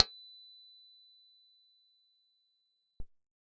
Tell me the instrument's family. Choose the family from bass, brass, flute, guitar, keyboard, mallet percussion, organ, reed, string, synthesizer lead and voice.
keyboard